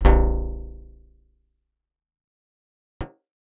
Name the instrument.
acoustic guitar